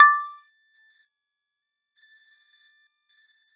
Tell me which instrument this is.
acoustic mallet percussion instrument